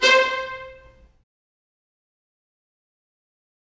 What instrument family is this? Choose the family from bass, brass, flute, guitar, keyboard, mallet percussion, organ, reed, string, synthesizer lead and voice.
string